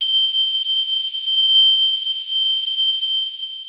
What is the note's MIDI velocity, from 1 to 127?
25